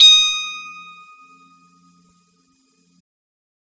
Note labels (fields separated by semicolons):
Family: guitar; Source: electronic; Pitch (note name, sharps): D#6; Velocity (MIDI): 127; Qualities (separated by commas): bright, percussive, reverb